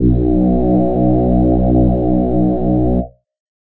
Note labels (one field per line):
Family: voice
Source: synthesizer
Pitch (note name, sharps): B1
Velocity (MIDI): 50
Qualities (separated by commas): multiphonic